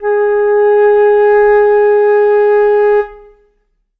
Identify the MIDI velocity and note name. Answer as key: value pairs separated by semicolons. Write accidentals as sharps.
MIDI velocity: 50; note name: G#4